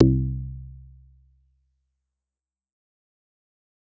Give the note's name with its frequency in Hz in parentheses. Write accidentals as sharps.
C2 (65.41 Hz)